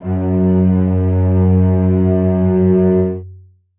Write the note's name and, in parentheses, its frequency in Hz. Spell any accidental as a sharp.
F#2 (92.5 Hz)